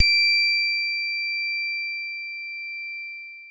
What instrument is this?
synthesizer guitar